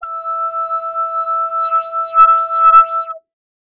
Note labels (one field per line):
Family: bass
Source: synthesizer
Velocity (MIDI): 100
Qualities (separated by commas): distorted, non-linear envelope